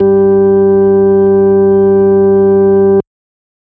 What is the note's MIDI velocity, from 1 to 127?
127